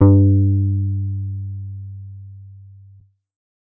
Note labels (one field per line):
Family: bass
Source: synthesizer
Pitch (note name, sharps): G2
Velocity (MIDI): 100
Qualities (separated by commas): dark